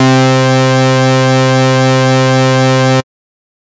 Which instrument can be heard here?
synthesizer bass